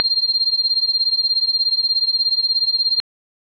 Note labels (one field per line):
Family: organ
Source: electronic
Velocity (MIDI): 127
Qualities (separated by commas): bright